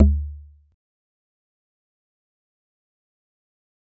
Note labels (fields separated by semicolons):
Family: mallet percussion; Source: acoustic; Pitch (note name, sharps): D2; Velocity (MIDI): 25; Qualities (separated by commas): fast decay, percussive